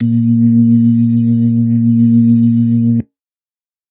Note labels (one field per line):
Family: organ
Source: electronic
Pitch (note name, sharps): A#2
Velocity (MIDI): 100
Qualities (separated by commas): dark